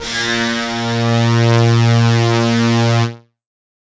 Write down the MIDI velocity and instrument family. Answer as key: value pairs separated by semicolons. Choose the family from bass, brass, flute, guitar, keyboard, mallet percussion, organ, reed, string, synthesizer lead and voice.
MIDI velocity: 75; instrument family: guitar